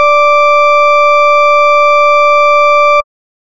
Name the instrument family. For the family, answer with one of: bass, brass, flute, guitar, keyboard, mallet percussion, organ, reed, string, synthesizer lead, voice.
bass